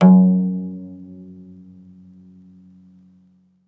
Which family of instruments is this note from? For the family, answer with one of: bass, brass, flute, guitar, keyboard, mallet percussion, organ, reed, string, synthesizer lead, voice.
guitar